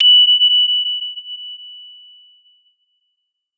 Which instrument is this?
acoustic mallet percussion instrument